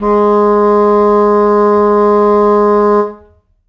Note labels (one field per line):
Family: reed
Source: acoustic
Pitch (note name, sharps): G#3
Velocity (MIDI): 25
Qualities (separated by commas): reverb